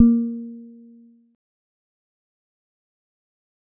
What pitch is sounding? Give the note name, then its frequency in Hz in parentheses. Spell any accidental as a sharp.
A#3 (233.1 Hz)